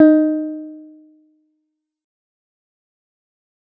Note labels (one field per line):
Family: guitar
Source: synthesizer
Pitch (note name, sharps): D#4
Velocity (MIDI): 50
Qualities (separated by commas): fast decay